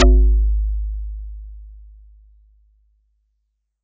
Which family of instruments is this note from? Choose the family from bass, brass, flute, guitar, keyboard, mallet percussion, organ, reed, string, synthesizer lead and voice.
mallet percussion